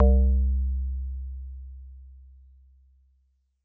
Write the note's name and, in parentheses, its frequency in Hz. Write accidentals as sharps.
C2 (65.41 Hz)